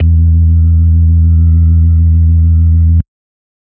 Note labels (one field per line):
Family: organ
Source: electronic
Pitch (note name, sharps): E2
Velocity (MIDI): 100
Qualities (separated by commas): dark